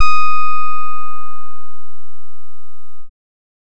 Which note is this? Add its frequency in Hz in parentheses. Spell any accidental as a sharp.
D#6 (1245 Hz)